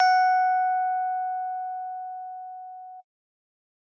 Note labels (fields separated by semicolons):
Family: keyboard; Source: acoustic; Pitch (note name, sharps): F#5; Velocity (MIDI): 100